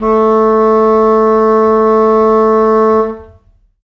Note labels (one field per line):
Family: reed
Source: acoustic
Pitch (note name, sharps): A3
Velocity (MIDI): 50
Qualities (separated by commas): long release, reverb